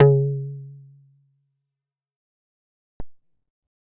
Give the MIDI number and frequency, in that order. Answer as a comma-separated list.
49, 138.6 Hz